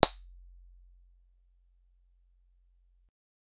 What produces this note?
acoustic guitar